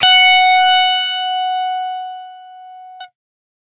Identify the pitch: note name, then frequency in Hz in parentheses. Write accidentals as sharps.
F#5 (740 Hz)